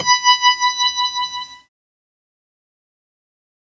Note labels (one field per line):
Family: keyboard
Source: synthesizer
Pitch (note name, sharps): B5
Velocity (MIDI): 75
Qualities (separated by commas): bright, distorted, fast decay